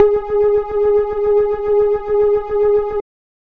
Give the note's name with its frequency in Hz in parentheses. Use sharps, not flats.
G#4 (415.3 Hz)